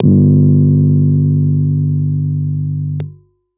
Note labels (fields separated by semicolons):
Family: keyboard; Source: electronic; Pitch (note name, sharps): G1; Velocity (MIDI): 75; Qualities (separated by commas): dark